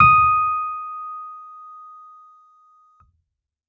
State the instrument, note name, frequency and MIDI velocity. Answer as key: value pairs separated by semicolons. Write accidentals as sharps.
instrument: electronic keyboard; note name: D#6; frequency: 1245 Hz; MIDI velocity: 100